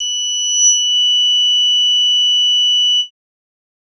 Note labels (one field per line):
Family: bass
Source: synthesizer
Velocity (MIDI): 127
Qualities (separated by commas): bright, distorted